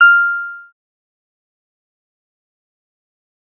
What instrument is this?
synthesizer bass